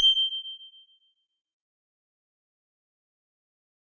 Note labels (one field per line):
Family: mallet percussion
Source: acoustic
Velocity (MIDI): 75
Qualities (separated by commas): bright, fast decay